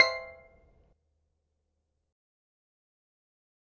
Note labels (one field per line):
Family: mallet percussion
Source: acoustic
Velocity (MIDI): 75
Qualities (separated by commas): fast decay, percussive, reverb